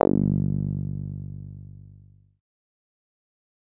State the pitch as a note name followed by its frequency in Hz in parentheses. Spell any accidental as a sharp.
G1 (49 Hz)